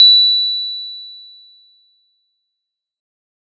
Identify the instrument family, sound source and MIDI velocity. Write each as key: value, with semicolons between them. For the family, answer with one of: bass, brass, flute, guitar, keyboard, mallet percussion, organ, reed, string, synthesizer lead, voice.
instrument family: organ; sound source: electronic; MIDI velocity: 50